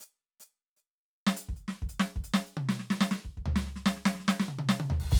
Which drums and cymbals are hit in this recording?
crash, closed hi-hat, hi-hat pedal, snare, high tom, floor tom and kick